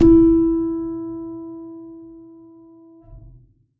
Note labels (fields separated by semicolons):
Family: keyboard; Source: acoustic; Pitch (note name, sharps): E4; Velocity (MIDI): 50; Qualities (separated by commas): dark, reverb